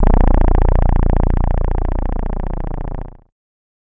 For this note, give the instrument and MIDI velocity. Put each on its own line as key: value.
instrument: synthesizer bass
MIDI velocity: 75